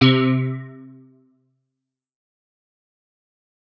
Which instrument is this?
electronic guitar